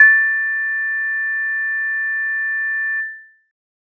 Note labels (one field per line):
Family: keyboard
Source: electronic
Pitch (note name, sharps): A6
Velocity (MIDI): 25